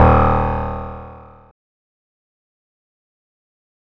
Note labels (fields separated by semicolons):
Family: guitar; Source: electronic; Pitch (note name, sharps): D#1; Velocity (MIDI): 100; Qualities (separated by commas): bright, distorted, fast decay